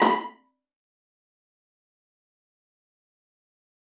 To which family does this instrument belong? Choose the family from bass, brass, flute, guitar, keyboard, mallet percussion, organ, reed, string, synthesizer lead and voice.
string